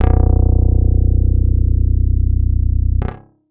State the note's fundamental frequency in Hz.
30.87 Hz